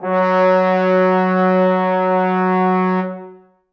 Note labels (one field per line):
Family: brass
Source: acoustic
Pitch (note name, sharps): F#3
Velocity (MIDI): 100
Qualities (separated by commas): bright, reverb